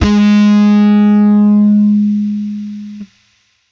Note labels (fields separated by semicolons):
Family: bass; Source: electronic; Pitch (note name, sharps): G#3; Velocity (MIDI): 127; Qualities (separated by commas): bright, distorted